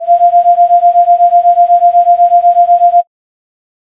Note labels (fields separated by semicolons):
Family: flute; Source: synthesizer; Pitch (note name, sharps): F5; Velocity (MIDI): 127